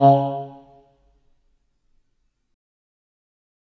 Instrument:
acoustic reed instrument